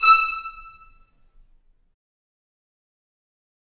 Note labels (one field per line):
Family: string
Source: acoustic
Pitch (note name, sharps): E6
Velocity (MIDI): 127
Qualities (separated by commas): bright, fast decay, percussive, reverb